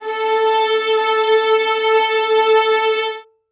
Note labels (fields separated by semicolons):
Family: string; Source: acoustic; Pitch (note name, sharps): A4; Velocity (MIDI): 127; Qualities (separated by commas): reverb